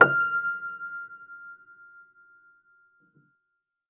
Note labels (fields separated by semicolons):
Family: keyboard; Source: acoustic; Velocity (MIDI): 127; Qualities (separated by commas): reverb